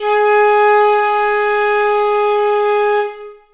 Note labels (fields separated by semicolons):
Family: flute; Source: acoustic; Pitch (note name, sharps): G#4; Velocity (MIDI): 75; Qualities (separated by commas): reverb